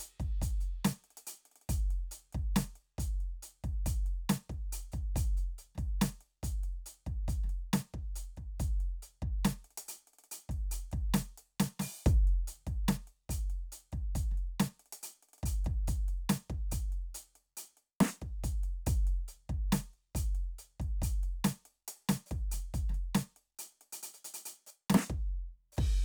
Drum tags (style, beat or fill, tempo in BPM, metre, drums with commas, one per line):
hip-hop
beat
140 BPM
4/4
crash, closed hi-hat, open hi-hat, hi-hat pedal, snare, kick